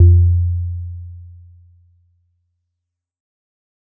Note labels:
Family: mallet percussion; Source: acoustic; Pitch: F2; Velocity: 50; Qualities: dark

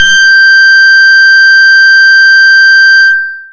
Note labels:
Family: bass; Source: synthesizer; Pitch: G6; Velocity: 127; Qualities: bright, distorted, long release

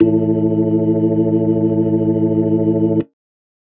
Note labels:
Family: organ; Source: electronic; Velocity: 100

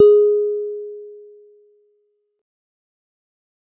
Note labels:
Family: guitar; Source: synthesizer; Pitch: G#4; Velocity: 50; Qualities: dark, fast decay

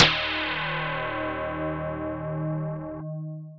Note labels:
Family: mallet percussion; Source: electronic; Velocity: 127; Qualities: bright, long release

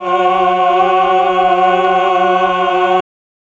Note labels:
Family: voice; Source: electronic; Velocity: 127; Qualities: reverb

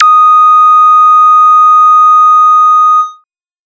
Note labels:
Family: bass; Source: synthesizer; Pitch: D#6; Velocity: 100; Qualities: bright, distorted

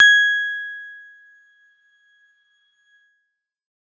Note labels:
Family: keyboard; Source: electronic; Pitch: G#6; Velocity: 127; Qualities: bright

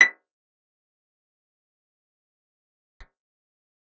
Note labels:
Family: guitar; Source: acoustic; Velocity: 127; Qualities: fast decay, percussive, reverb

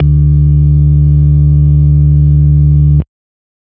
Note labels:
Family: organ; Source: electronic; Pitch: D2; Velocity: 100; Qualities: dark

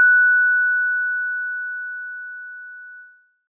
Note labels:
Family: mallet percussion; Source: acoustic; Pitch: F#6; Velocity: 25

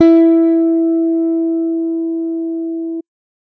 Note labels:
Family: bass; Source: electronic; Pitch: E4; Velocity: 127

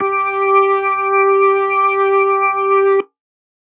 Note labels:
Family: organ; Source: electronic; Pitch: G4; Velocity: 25

